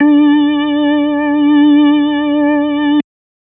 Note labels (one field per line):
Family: organ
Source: electronic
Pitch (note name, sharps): D4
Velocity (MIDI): 127